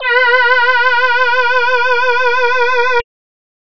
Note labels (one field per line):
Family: voice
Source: synthesizer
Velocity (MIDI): 75